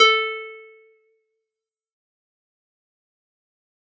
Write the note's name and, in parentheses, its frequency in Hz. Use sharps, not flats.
A4 (440 Hz)